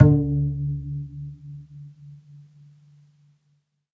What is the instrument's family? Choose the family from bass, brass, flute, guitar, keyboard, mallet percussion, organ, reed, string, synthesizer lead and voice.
string